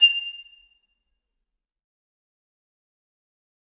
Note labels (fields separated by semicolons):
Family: flute; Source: acoustic; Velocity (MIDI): 50; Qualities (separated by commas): bright, fast decay, percussive, reverb